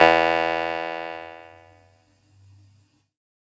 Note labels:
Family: keyboard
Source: electronic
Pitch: E2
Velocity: 50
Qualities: bright, distorted

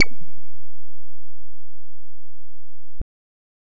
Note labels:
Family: bass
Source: synthesizer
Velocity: 25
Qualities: distorted

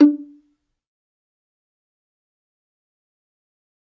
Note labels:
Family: string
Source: acoustic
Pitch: D4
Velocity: 75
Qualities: fast decay, percussive, reverb

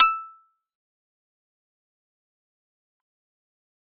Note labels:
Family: keyboard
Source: electronic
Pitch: E6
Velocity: 127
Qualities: fast decay, percussive

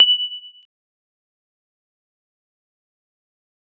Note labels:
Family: keyboard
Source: electronic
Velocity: 25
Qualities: bright, fast decay, percussive

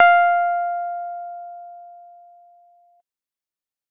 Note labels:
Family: keyboard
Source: electronic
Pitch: F5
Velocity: 127

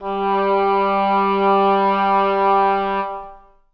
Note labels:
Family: reed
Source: acoustic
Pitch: G3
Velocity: 100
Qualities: reverb

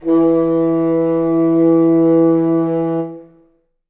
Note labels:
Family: reed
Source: acoustic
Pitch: E3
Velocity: 25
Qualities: reverb

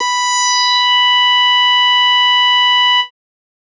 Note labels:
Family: bass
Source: synthesizer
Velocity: 127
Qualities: bright, distorted

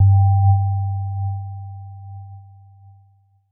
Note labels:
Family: keyboard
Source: electronic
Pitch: G2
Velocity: 75

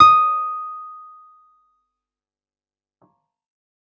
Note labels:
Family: keyboard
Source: electronic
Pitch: D#6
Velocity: 127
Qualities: fast decay

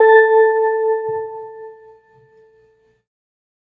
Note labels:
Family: organ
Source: electronic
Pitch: A4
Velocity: 25

